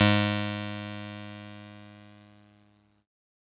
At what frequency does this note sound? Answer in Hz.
103.8 Hz